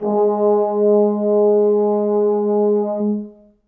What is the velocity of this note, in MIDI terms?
25